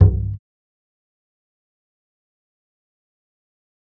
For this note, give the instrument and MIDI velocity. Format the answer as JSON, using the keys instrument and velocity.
{"instrument": "electronic bass", "velocity": 100}